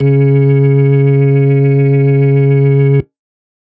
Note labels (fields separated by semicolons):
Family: organ; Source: electronic; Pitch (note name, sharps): C#3; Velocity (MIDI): 100; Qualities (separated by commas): distorted